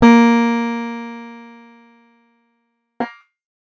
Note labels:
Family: guitar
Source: acoustic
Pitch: A#3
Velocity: 25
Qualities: bright, distorted

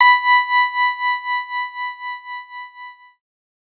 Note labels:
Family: keyboard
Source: electronic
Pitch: B5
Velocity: 25

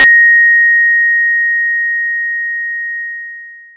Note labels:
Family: mallet percussion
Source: acoustic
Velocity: 25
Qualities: bright, distorted, long release

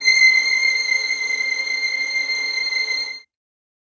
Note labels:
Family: string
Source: acoustic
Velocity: 127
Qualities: reverb

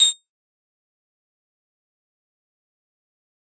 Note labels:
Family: guitar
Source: synthesizer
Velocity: 127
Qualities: bright, fast decay, percussive

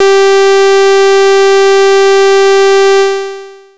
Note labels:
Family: bass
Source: synthesizer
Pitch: G4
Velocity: 127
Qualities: bright, distorted, long release

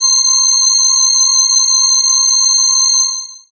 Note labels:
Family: keyboard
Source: synthesizer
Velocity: 100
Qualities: bright

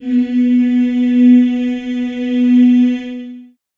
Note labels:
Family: voice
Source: acoustic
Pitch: B3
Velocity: 50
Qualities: long release, reverb

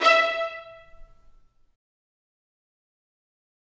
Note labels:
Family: string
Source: acoustic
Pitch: E5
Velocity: 127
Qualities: fast decay, reverb

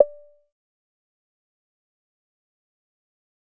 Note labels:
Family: bass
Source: synthesizer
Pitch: D5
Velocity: 50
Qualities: fast decay, percussive

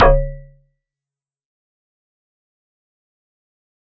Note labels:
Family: mallet percussion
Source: acoustic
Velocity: 75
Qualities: fast decay, percussive

